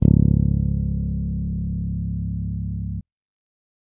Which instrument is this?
electronic bass